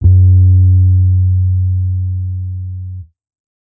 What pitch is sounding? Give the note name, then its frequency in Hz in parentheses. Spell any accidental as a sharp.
F#2 (92.5 Hz)